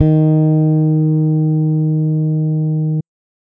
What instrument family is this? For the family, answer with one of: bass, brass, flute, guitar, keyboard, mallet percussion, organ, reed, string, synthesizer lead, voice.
bass